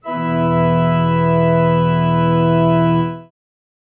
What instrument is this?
acoustic organ